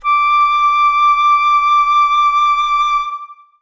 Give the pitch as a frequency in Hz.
1175 Hz